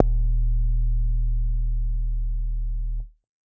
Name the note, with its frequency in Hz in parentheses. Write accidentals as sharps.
D#1 (38.89 Hz)